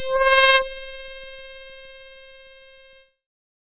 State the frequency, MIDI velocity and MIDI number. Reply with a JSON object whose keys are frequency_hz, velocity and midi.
{"frequency_hz": 523.3, "velocity": 50, "midi": 72}